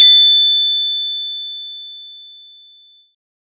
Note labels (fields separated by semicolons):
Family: bass; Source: synthesizer; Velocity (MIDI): 25